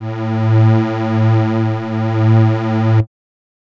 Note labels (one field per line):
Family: reed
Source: acoustic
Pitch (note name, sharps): A2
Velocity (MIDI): 100